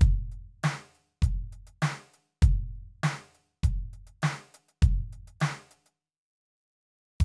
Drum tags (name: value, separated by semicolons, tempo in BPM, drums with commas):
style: rock; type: beat; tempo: 100 BPM; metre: 4/4; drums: closed hi-hat, hi-hat pedal, snare, kick